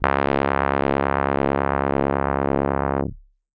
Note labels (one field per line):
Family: keyboard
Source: electronic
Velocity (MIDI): 100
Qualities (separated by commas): distorted